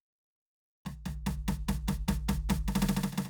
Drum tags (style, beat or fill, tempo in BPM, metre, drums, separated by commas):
rock, fill, 145 BPM, 4/4, snare, floor tom